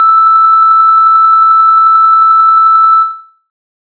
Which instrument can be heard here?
synthesizer bass